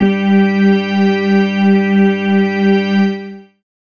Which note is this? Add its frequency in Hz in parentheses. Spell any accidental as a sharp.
G3 (196 Hz)